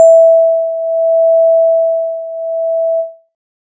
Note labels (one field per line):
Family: synthesizer lead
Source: synthesizer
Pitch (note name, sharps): E5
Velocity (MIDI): 50